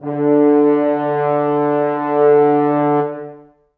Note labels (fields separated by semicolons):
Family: brass; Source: acoustic; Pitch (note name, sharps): D3; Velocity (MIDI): 100; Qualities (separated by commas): dark, long release, reverb